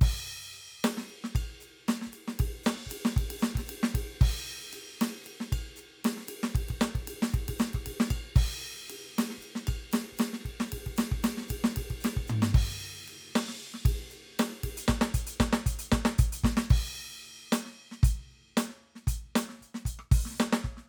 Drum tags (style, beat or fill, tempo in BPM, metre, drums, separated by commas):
funk, beat, 115 BPM, 4/4, crash, ride, ride bell, closed hi-hat, open hi-hat, hi-hat pedal, snare, cross-stick, floor tom, kick